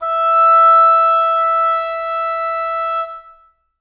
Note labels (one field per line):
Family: reed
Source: acoustic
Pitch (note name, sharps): E5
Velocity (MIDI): 127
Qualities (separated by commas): reverb